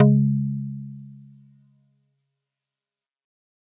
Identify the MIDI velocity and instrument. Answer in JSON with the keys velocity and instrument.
{"velocity": 75, "instrument": "acoustic mallet percussion instrument"}